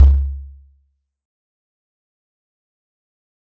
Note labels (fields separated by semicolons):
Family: mallet percussion; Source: acoustic; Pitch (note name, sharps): C#2; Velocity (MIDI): 75; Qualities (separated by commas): fast decay, percussive